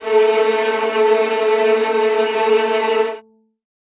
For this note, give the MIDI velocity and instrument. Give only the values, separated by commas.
50, acoustic string instrument